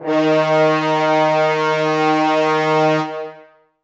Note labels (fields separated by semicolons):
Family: brass; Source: acoustic; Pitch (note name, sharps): D#3; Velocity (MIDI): 127; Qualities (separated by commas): long release, reverb